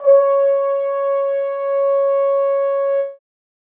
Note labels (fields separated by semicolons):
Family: brass; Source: acoustic; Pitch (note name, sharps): C#5; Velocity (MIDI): 50; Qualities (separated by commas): reverb